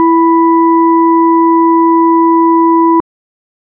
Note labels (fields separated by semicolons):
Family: organ; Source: electronic; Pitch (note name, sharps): E4; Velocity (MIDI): 50